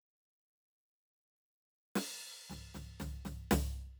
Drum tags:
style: rock; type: fill; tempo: 60 BPM; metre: 4/4; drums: crash, snare, floor tom

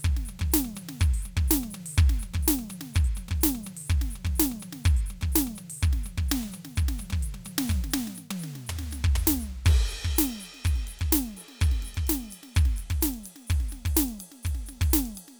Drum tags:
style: prog rock; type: beat; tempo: 125 BPM; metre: 4/4; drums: crash, ride, closed hi-hat, open hi-hat, hi-hat pedal, snare, high tom, floor tom, kick

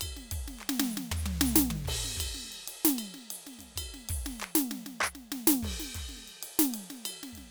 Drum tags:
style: Afro-Cuban; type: beat; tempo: 128 BPM; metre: 4/4; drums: crash, ride, ride bell, hi-hat pedal, percussion, snare, high tom, mid tom, floor tom, kick

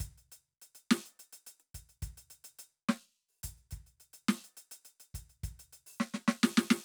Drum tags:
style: rock; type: beat; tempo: 140 BPM; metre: 4/4; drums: closed hi-hat, open hi-hat, hi-hat pedal, snare, kick

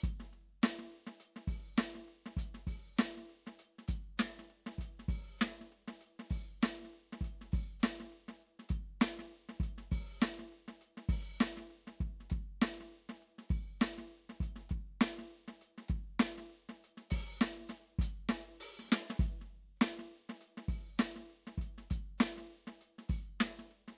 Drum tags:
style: funk; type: beat; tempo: 100 BPM; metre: 4/4; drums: closed hi-hat, open hi-hat, hi-hat pedal, snare, kick

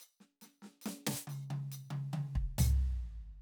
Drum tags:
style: half-time rock; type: fill; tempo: 140 BPM; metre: 4/4; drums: closed hi-hat, hi-hat pedal, percussion, snare, high tom, floor tom, kick

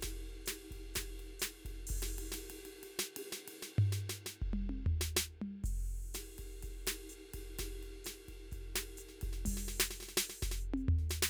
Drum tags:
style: bossa nova; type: beat; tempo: 127 BPM; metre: 4/4; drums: crash, ride, hi-hat pedal, snare, high tom, mid tom, floor tom, kick

